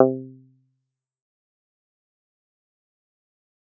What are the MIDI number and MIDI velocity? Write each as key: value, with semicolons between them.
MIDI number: 48; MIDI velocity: 75